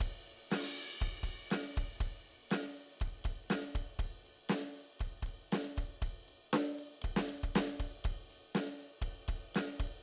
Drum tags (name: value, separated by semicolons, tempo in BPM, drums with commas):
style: rock; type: beat; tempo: 120 BPM; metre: 4/4; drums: ride, snare, kick